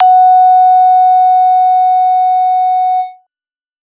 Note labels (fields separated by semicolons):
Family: bass; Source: synthesizer; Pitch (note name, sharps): F#5; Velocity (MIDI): 25; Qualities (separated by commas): bright, distorted